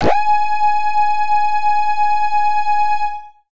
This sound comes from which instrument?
synthesizer bass